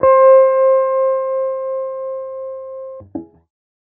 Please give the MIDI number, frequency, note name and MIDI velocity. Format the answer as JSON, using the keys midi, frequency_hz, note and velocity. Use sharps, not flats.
{"midi": 72, "frequency_hz": 523.3, "note": "C5", "velocity": 25}